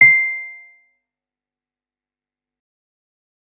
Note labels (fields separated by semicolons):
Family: keyboard; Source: electronic; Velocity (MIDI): 75; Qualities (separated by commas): fast decay, percussive